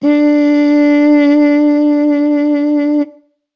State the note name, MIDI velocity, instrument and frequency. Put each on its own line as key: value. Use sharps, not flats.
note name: D4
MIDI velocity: 50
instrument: acoustic brass instrument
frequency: 293.7 Hz